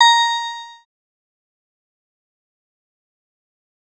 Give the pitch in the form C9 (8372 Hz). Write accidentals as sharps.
A#5 (932.3 Hz)